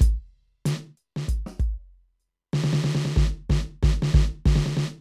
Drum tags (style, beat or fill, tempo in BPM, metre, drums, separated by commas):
hip-hop, beat, 94 BPM, 4/4, closed hi-hat, hi-hat pedal, snare, kick